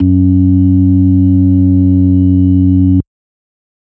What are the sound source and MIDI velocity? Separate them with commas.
electronic, 127